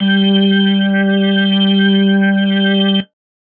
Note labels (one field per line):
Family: keyboard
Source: electronic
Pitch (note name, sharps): G3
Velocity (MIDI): 25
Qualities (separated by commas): distorted